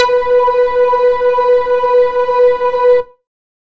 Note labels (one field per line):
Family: bass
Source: synthesizer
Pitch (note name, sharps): B4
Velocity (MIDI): 25